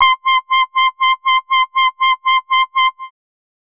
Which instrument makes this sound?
synthesizer bass